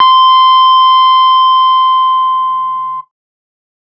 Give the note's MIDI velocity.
75